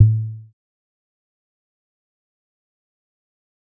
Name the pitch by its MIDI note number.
45